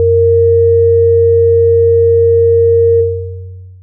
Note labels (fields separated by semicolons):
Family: synthesizer lead; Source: synthesizer; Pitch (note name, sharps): F#2; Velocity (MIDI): 100; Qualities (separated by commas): long release